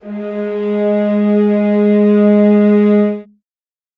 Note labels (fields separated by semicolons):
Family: string; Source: acoustic; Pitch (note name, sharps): G#3; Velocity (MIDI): 25; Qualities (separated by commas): reverb